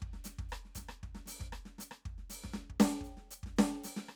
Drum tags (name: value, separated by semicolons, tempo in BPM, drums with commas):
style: jazz-funk; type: beat; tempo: 116 BPM; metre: 4/4; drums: hi-hat pedal, snare, cross-stick, kick